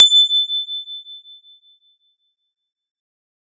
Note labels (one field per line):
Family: guitar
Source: synthesizer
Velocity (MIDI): 50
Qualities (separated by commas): bright, fast decay